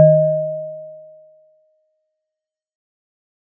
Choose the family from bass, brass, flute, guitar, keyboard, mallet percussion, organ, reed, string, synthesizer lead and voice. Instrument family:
mallet percussion